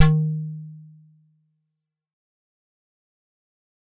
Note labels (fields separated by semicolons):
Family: keyboard; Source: acoustic; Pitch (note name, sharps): D#3; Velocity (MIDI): 50; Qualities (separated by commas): fast decay